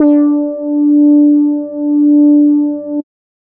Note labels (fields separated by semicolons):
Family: bass; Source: synthesizer; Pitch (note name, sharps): D4; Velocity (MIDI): 127; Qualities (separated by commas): dark